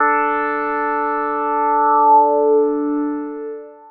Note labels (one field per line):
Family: synthesizer lead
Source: synthesizer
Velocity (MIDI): 127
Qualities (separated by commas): long release